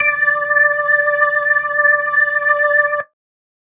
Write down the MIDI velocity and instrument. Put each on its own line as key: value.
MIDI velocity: 100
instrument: electronic organ